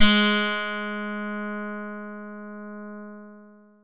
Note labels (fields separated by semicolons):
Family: guitar; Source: synthesizer; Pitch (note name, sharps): G#3; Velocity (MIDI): 25; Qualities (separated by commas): bright